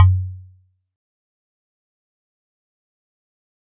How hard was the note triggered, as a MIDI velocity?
25